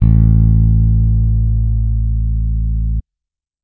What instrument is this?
electronic bass